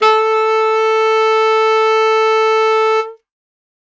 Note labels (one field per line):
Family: reed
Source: acoustic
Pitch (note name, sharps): A4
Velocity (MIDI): 100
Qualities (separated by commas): bright